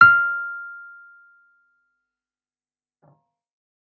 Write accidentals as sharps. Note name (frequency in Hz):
F6 (1397 Hz)